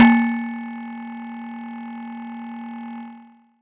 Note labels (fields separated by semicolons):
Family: mallet percussion; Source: acoustic; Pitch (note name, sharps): A#3; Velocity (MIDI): 127; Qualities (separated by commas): distorted